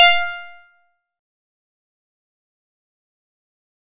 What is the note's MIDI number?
77